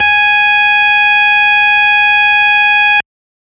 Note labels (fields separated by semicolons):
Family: organ; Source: electronic; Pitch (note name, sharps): G#5; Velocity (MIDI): 50